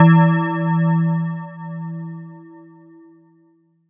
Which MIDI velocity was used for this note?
75